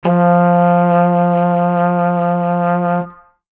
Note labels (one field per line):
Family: brass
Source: acoustic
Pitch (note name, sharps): F3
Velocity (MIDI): 25